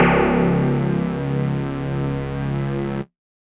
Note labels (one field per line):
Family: mallet percussion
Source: electronic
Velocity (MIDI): 127